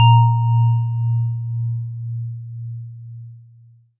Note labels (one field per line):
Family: mallet percussion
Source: acoustic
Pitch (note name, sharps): A#2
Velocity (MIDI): 50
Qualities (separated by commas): long release